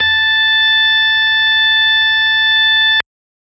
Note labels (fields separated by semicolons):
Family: organ; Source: electronic; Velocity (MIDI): 25